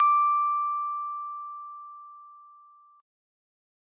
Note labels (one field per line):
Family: keyboard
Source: acoustic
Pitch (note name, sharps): D6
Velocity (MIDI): 75